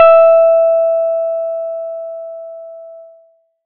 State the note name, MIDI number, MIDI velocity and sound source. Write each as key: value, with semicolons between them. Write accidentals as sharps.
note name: E5; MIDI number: 76; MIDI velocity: 25; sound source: acoustic